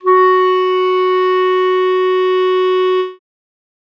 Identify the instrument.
acoustic reed instrument